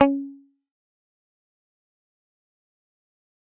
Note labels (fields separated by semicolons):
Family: guitar; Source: electronic; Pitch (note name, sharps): C#4; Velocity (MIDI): 100; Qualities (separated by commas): fast decay, percussive